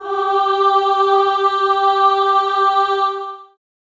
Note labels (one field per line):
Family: voice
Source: acoustic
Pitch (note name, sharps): G4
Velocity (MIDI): 127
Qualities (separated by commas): long release, reverb